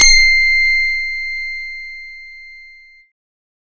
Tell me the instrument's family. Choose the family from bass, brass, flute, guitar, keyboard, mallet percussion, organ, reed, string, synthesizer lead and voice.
keyboard